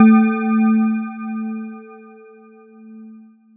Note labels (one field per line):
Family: mallet percussion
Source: electronic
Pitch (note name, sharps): A3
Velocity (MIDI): 50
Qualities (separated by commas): long release